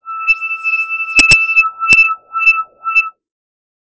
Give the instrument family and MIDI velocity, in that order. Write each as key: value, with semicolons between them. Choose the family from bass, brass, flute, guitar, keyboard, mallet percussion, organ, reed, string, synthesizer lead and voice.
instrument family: bass; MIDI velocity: 50